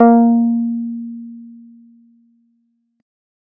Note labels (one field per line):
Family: keyboard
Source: electronic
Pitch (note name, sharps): A#3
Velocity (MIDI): 50